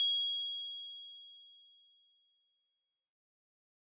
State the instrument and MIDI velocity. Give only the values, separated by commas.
acoustic mallet percussion instrument, 75